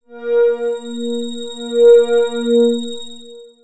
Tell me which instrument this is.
synthesizer lead